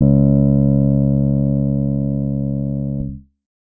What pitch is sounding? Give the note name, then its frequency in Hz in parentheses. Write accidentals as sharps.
C#2 (69.3 Hz)